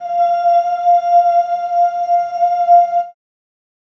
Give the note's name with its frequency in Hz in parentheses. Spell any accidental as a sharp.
F5 (698.5 Hz)